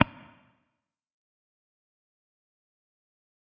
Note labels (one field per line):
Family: guitar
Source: electronic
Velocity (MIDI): 25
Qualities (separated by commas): fast decay, percussive